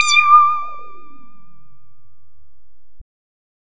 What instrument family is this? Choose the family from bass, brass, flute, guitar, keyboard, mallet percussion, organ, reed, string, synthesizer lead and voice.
bass